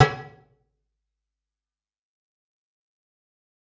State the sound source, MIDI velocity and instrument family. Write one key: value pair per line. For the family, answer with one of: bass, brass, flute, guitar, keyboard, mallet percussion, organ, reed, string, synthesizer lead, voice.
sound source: electronic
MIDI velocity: 50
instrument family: guitar